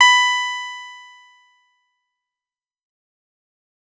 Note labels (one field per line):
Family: guitar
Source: electronic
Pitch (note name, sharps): B5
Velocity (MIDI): 75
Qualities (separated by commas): bright, fast decay